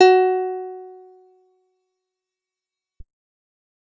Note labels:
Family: guitar; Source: acoustic; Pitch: F#4; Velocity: 100; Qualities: fast decay

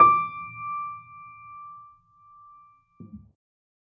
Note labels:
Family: keyboard; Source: acoustic; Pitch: D6; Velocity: 25

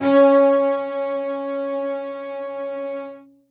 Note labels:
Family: string; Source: acoustic; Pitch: C#4; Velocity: 127; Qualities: reverb

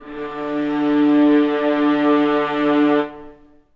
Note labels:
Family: string; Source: acoustic; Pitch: D3; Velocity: 50; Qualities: reverb

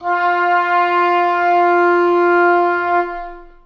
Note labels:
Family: reed; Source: acoustic; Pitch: F4; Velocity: 50; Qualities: long release, reverb

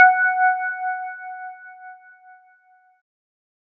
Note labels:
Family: keyboard; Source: electronic; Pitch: F#5; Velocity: 50

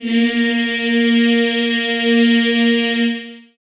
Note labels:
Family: voice; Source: acoustic; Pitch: A#3; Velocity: 75; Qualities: reverb

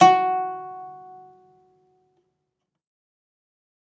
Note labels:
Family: guitar; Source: acoustic; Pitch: F#4; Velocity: 127; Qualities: fast decay, reverb

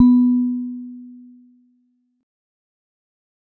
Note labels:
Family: mallet percussion; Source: acoustic; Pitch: B3; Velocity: 50; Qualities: fast decay

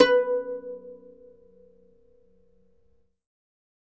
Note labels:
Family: guitar; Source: acoustic; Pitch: B4; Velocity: 127; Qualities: reverb

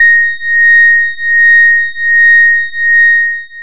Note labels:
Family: bass; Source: synthesizer; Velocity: 75; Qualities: long release

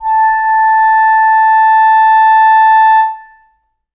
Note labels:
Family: reed; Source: acoustic; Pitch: A5; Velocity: 50; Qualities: reverb

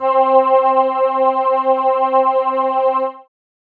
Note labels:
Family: keyboard; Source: synthesizer; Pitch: C4; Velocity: 75

